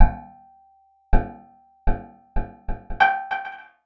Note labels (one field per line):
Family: guitar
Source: acoustic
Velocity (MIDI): 75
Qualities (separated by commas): percussive, reverb